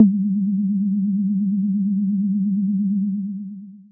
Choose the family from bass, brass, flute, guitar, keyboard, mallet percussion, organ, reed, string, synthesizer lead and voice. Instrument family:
bass